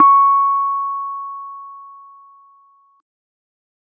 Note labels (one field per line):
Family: keyboard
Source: electronic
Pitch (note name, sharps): C#6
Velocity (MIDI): 75